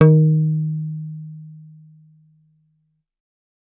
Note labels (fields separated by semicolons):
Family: bass; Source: synthesizer; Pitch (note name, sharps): D#3; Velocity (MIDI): 25